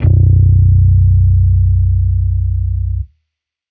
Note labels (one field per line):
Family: bass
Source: electronic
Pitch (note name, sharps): B0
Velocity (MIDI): 50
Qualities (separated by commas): distorted